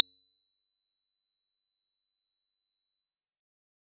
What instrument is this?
synthesizer guitar